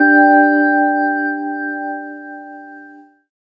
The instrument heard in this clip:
synthesizer keyboard